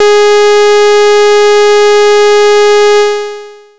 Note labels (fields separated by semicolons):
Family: bass; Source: synthesizer; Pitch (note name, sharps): G#4; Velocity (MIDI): 100; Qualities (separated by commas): bright, distorted, long release